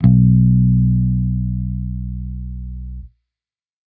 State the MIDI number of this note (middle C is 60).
35